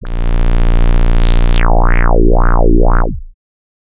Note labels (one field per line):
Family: bass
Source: synthesizer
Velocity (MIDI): 127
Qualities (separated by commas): bright, distorted, non-linear envelope